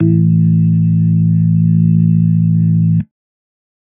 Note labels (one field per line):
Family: organ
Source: electronic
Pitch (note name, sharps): A1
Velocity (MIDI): 100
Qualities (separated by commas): dark